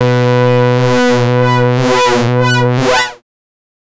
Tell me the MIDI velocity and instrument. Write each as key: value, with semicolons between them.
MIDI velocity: 127; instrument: synthesizer bass